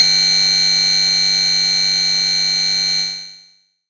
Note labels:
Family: bass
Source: synthesizer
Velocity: 127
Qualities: bright, distorted, long release

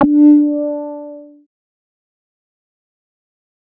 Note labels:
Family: bass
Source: synthesizer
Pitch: D4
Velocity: 100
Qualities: distorted, fast decay

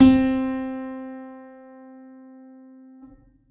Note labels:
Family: keyboard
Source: acoustic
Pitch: C4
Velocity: 127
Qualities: reverb

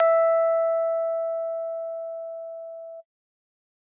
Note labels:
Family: keyboard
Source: acoustic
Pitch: E5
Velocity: 100

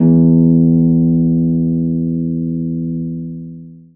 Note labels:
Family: string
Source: acoustic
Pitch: E2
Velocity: 25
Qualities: long release, reverb

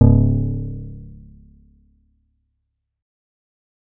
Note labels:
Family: bass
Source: synthesizer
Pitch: C#1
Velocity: 25

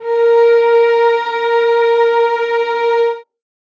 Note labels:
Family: string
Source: acoustic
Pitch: A#4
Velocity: 25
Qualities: reverb

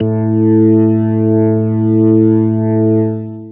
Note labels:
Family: organ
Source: electronic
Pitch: A2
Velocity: 127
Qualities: distorted, long release

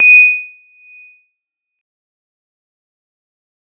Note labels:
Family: mallet percussion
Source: electronic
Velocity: 75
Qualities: bright, fast decay, percussive

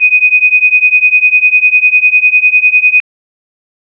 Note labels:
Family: organ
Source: electronic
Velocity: 75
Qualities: bright

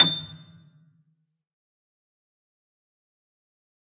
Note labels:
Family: keyboard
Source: acoustic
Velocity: 75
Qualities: fast decay, percussive, reverb

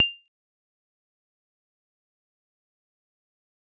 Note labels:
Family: mallet percussion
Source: acoustic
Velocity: 25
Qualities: bright, fast decay, percussive

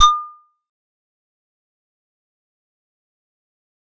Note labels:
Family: keyboard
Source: acoustic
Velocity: 50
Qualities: fast decay, percussive

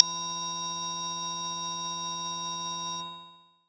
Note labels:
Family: bass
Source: synthesizer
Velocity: 100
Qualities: multiphonic

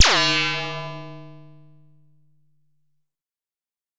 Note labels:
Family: bass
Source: synthesizer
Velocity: 127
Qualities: bright, distorted

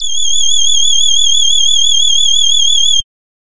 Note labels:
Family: voice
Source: synthesizer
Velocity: 50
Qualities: bright

